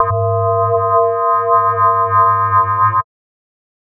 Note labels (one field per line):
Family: mallet percussion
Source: synthesizer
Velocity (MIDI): 75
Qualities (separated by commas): multiphonic, non-linear envelope